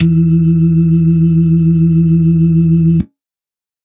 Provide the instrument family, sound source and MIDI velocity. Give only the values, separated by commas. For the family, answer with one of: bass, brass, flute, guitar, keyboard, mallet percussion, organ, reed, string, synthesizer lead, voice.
organ, electronic, 75